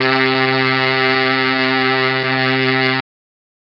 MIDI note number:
48